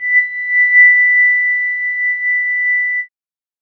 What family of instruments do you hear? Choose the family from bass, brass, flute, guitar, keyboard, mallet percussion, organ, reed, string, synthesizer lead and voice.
keyboard